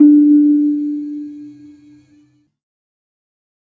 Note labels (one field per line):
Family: keyboard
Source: electronic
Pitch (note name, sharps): D4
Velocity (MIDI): 50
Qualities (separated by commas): fast decay